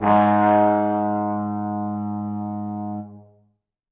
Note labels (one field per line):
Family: brass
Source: acoustic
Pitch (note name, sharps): G#2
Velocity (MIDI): 25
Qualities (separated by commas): bright, reverb